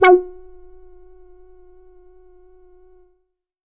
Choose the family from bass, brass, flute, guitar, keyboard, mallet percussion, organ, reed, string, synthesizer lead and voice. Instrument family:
bass